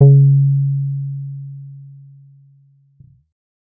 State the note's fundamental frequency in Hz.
138.6 Hz